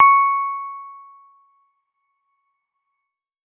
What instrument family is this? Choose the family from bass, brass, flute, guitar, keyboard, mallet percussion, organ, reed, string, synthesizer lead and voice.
keyboard